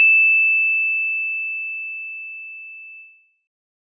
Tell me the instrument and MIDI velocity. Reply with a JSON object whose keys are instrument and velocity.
{"instrument": "acoustic mallet percussion instrument", "velocity": 25}